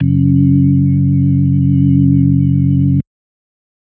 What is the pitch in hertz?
46.25 Hz